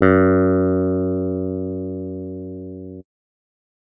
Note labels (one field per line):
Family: keyboard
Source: electronic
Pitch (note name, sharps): F#2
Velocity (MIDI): 75